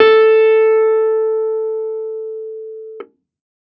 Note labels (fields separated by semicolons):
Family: keyboard; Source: electronic; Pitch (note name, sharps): A4; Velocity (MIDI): 100; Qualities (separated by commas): distorted